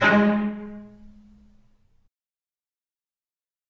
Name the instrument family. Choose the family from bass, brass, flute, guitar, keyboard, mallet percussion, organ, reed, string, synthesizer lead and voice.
string